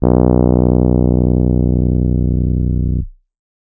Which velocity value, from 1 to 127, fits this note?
75